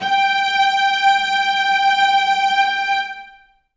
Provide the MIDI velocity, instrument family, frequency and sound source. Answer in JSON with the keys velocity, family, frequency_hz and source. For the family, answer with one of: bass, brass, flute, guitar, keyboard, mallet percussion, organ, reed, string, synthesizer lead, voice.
{"velocity": 100, "family": "string", "frequency_hz": 784, "source": "acoustic"}